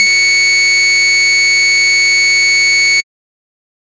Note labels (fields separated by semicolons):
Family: bass; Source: synthesizer; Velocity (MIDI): 127; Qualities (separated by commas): bright, distorted